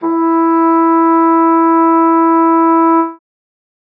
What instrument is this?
acoustic reed instrument